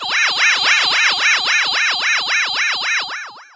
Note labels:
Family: voice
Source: synthesizer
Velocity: 50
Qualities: bright, distorted, long release

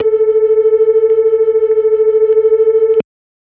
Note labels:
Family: organ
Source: electronic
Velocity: 25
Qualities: dark

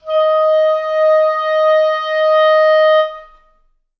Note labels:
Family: reed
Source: acoustic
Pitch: D#5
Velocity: 75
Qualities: reverb

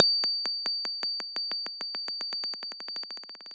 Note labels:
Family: guitar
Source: electronic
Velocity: 100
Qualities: long release

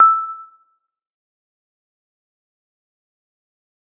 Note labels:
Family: mallet percussion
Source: acoustic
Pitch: E6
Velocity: 25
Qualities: fast decay, percussive, reverb

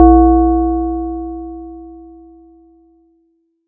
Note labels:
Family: mallet percussion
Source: acoustic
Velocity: 75

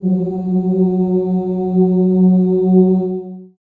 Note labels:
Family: voice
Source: acoustic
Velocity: 50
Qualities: dark, long release, reverb

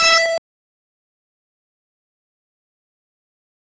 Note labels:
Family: bass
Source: synthesizer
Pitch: E5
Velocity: 100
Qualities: bright, distorted, fast decay, percussive

